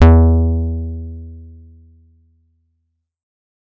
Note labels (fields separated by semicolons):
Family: guitar; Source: electronic; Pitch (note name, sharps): E2; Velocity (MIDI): 100